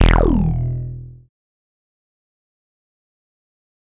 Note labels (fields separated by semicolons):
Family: bass; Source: synthesizer; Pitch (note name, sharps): E1; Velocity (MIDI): 127; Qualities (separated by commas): distorted, fast decay